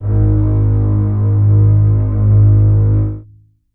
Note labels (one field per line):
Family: string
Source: acoustic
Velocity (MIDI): 100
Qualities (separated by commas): reverb